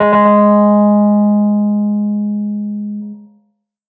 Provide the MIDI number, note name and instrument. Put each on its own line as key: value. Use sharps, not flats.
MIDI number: 56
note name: G#3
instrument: electronic keyboard